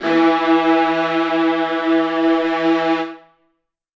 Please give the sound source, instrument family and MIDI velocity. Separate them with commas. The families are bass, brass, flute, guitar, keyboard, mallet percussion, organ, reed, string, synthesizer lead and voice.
acoustic, string, 127